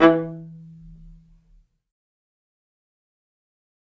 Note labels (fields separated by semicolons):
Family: string; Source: acoustic; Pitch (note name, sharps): E3; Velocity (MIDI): 100; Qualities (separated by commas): fast decay, percussive, reverb